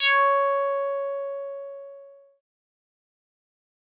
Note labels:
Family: synthesizer lead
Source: synthesizer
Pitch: C#5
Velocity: 127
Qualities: distorted, fast decay

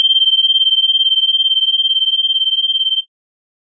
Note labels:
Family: organ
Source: electronic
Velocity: 75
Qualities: bright

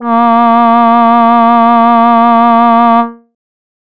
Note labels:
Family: voice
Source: synthesizer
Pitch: A#3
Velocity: 100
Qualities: distorted

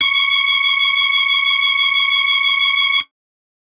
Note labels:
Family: organ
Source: electronic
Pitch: C#6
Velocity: 127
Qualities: distorted

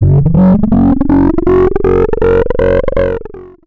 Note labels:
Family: bass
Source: synthesizer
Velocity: 100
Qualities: distorted, long release, multiphonic, tempo-synced

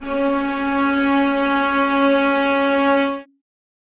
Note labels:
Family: string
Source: acoustic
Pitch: C#4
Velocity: 25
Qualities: reverb

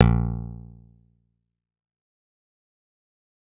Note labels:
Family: bass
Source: synthesizer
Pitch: A#1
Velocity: 127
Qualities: fast decay

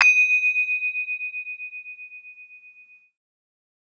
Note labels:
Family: mallet percussion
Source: acoustic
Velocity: 25

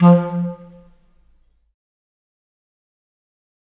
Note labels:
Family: reed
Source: acoustic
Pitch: F3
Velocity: 50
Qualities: fast decay, reverb

